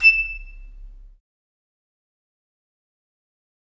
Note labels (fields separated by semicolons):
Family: flute; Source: acoustic; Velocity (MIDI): 50; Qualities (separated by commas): fast decay, percussive, reverb